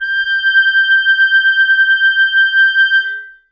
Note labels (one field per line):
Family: reed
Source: acoustic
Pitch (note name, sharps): G6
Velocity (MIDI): 50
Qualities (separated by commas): reverb